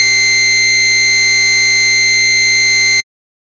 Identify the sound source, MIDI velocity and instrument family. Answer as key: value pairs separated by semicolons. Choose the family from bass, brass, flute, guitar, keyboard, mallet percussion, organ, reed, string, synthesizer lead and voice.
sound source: synthesizer; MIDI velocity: 25; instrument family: bass